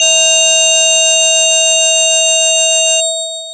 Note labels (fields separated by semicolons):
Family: mallet percussion; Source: electronic; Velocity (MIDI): 100; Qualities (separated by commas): bright, long release